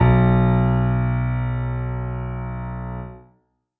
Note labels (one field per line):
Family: keyboard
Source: acoustic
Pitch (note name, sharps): B1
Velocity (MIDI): 100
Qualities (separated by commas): reverb